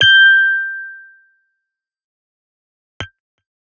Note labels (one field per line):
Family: guitar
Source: electronic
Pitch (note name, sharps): G6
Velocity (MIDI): 75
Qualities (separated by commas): distorted, fast decay